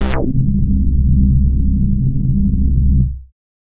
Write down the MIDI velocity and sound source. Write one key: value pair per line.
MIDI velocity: 127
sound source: synthesizer